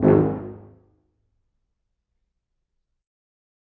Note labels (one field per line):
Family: brass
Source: acoustic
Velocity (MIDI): 127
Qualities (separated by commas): dark, percussive, reverb